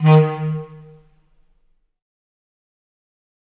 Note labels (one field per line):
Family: reed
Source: acoustic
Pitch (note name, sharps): D#3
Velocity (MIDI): 100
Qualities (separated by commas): fast decay, reverb